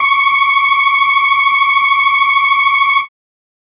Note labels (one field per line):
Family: organ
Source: electronic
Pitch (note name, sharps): C#6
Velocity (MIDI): 25